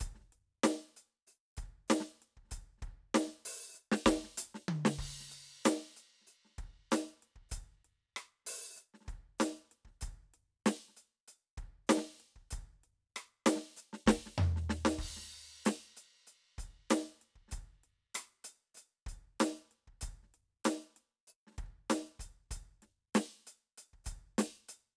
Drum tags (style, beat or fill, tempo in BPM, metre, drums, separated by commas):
soul, beat, 96 BPM, 4/4, crash, closed hi-hat, open hi-hat, hi-hat pedal, snare, cross-stick, high tom, floor tom, kick